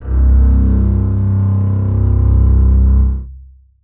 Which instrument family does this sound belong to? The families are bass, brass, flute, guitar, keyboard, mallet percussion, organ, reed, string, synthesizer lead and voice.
string